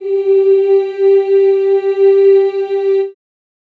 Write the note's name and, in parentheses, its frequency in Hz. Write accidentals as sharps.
G4 (392 Hz)